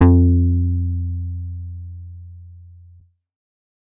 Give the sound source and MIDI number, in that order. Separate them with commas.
synthesizer, 41